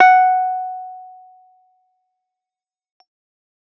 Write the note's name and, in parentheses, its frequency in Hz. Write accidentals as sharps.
F#5 (740 Hz)